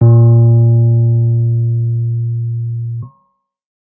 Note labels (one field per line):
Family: keyboard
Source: electronic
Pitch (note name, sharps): A#2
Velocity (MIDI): 50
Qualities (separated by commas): dark, distorted